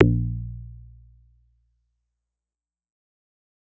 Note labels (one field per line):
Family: bass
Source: synthesizer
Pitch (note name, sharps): A#1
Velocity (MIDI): 127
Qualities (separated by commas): dark, fast decay